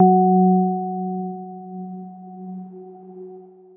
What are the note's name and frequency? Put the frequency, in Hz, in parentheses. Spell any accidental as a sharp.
F#3 (185 Hz)